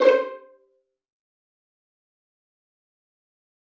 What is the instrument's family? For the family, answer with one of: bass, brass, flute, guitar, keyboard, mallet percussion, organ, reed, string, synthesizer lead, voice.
string